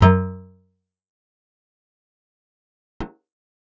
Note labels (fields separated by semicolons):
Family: guitar; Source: acoustic; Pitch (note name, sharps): F#2; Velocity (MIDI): 50; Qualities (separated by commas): fast decay, percussive, reverb